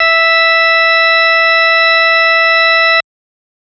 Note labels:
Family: organ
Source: electronic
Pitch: E5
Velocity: 50

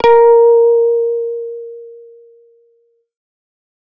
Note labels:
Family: bass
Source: synthesizer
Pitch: A#4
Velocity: 25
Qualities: distorted

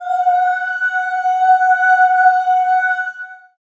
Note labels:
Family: voice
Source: acoustic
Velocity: 50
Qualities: reverb

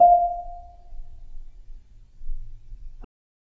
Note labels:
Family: mallet percussion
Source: acoustic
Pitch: F5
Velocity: 25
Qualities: reverb

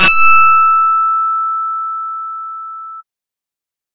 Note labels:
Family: bass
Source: synthesizer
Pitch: E6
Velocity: 127

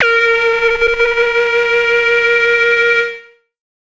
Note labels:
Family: synthesizer lead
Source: synthesizer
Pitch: A#4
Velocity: 100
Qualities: distorted, multiphonic, non-linear envelope

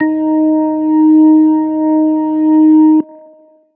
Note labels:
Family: organ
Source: electronic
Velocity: 50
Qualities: long release

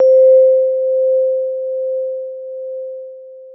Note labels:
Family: keyboard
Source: electronic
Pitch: C5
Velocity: 127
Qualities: long release

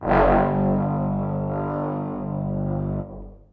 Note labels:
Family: brass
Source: acoustic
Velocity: 25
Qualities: bright, reverb

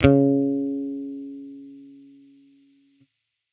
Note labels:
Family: bass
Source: electronic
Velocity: 50

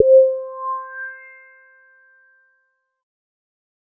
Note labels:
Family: bass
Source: synthesizer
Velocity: 50

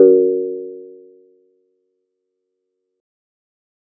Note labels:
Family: guitar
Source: synthesizer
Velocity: 25

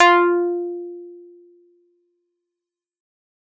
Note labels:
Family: keyboard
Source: electronic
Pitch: F4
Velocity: 127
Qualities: distorted, fast decay

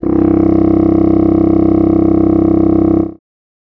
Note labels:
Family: reed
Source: acoustic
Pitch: C1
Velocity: 127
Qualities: bright

